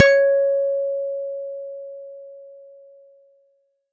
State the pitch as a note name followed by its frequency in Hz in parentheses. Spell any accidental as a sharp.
C#5 (554.4 Hz)